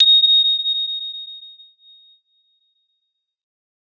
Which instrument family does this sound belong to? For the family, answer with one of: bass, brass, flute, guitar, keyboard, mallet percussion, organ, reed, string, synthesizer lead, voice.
mallet percussion